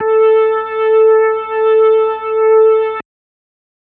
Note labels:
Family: organ; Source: electronic; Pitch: A4; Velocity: 75; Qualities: distorted

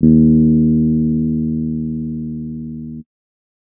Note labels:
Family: keyboard; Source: electronic; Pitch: D#2; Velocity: 25; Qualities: dark

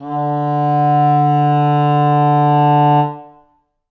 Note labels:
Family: reed; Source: acoustic; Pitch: D3; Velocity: 127; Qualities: reverb

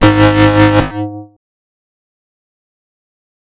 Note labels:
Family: bass; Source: synthesizer; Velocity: 50; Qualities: distorted, fast decay, multiphonic

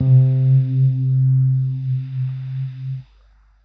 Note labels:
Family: keyboard; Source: electronic; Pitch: C3; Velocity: 25; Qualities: dark

